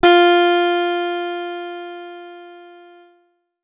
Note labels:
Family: guitar; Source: acoustic; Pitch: F4; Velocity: 50; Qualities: bright, distorted

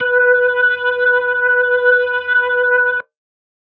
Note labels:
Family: organ; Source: electronic; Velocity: 75

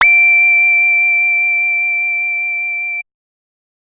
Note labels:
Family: bass; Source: synthesizer; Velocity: 127

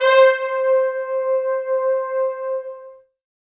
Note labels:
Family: brass; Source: acoustic; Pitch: C5; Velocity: 127; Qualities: bright, reverb

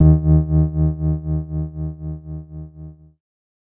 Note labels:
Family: keyboard; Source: electronic; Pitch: D#2; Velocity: 75; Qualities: dark

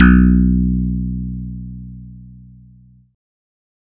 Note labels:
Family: bass; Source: synthesizer; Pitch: B1; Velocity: 50

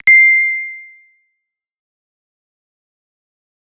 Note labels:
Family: bass; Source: synthesizer; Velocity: 100; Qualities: distorted, fast decay

